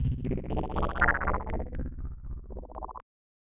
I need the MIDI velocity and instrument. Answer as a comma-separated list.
127, electronic keyboard